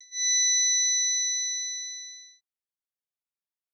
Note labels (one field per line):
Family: bass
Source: synthesizer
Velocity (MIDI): 25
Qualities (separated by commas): bright, distorted, fast decay